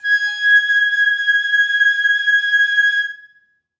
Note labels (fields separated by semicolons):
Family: flute; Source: acoustic; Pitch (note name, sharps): G#6; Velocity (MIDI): 75; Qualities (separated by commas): reverb